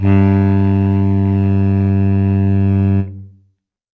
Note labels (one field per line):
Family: reed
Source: acoustic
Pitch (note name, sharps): G2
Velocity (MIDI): 75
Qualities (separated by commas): reverb